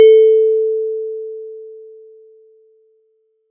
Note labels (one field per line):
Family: mallet percussion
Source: acoustic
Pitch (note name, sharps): A4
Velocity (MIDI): 25